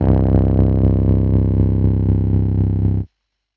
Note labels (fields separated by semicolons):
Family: keyboard; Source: electronic; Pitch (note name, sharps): C1; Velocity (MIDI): 100; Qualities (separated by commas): distorted, tempo-synced